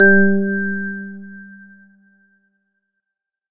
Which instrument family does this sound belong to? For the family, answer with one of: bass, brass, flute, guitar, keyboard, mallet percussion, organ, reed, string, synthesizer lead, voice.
organ